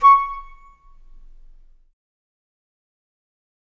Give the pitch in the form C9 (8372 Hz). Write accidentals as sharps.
C#6 (1109 Hz)